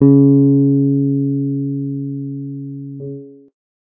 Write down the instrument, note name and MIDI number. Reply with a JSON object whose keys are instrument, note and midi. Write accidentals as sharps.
{"instrument": "electronic guitar", "note": "C#3", "midi": 49}